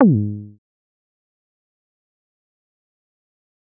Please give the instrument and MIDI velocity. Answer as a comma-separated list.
synthesizer bass, 25